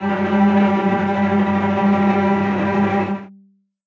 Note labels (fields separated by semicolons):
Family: string; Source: acoustic; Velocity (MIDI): 127; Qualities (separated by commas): bright, non-linear envelope, reverb